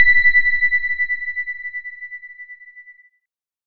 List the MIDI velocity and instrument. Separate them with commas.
127, electronic keyboard